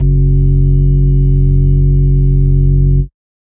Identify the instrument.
electronic organ